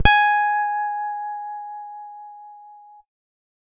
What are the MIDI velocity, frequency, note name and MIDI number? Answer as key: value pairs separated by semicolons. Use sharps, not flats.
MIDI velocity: 100; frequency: 830.6 Hz; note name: G#5; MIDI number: 80